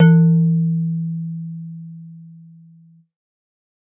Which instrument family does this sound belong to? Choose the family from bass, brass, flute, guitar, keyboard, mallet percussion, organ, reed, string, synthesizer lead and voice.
mallet percussion